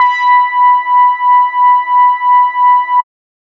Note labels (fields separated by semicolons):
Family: bass; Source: synthesizer; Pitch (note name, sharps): B5; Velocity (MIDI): 75